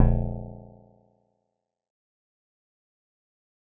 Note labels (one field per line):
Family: guitar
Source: synthesizer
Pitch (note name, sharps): A#0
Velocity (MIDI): 50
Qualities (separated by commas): dark, fast decay, percussive